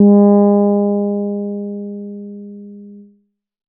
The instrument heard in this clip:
synthesizer bass